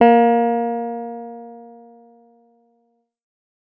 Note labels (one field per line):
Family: guitar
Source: electronic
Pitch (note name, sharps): A#3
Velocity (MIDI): 25